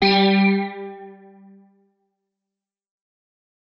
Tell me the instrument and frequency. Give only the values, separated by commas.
electronic guitar, 196 Hz